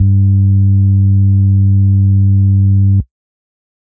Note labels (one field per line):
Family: organ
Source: electronic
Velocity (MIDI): 50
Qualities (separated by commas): distorted